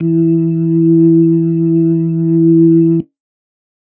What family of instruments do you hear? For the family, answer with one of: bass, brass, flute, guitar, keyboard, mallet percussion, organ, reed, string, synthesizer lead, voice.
organ